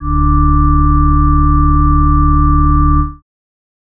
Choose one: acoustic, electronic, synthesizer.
electronic